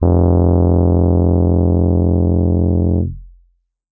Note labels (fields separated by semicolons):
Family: keyboard; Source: electronic; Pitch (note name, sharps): F1; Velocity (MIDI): 127; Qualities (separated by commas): dark